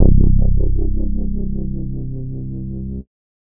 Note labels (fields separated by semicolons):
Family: bass; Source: synthesizer; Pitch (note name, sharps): C1; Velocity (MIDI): 50; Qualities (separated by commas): dark, distorted